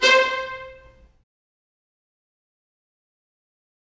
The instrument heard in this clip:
acoustic string instrument